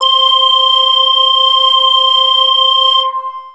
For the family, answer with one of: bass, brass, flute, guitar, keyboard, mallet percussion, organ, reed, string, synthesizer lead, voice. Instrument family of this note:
bass